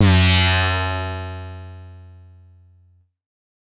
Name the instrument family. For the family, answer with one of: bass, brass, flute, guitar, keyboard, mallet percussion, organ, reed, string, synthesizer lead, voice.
bass